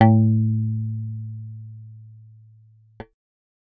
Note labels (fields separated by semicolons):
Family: bass; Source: synthesizer; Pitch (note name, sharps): A2; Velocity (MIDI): 100